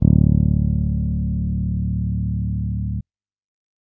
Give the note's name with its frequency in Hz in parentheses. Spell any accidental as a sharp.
D1 (36.71 Hz)